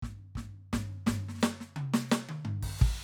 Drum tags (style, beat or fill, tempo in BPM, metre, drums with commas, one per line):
rock
fill
86 BPM
4/4
crash, hi-hat pedal, snare, high tom, mid tom, floor tom, kick